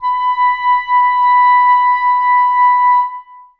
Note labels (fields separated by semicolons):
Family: reed; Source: acoustic; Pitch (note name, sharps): B5; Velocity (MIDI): 100; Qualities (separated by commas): long release, reverb